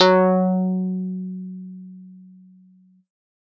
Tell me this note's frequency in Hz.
185 Hz